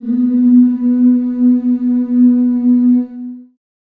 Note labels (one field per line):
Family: voice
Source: acoustic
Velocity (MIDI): 127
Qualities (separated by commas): dark, long release, reverb